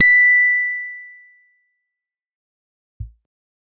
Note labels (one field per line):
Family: guitar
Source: electronic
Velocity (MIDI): 75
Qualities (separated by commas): bright, distorted, fast decay